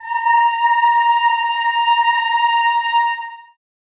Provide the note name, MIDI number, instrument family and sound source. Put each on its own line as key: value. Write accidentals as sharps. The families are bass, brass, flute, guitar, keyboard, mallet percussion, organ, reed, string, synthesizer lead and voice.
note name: A#5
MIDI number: 82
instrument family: voice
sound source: acoustic